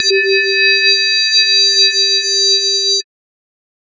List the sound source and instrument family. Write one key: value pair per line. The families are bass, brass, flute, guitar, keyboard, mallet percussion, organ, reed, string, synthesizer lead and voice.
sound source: synthesizer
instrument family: mallet percussion